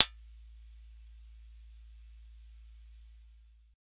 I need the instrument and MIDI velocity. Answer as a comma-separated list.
synthesizer bass, 50